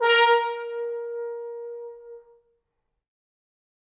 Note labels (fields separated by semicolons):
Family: brass; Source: acoustic; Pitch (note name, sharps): A#4; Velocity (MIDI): 50; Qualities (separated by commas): bright, reverb